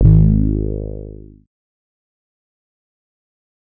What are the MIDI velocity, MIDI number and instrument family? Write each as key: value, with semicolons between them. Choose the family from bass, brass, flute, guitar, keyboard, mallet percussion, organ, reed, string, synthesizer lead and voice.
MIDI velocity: 25; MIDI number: 32; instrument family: bass